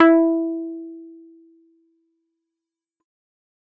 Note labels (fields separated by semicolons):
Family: keyboard; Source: electronic; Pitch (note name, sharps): E4; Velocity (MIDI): 50; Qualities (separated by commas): fast decay